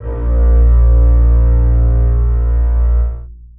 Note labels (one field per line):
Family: string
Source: acoustic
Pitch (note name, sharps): A#1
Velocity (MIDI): 50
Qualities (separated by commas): long release, reverb